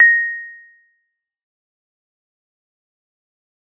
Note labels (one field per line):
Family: mallet percussion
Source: acoustic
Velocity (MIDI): 127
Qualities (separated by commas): fast decay, percussive